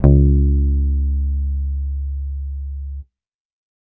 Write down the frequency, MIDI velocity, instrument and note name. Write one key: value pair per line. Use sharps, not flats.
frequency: 69.3 Hz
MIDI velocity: 75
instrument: electronic bass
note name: C#2